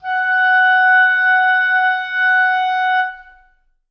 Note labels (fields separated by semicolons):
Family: reed; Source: acoustic; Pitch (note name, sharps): F#5; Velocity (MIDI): 75; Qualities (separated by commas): reverb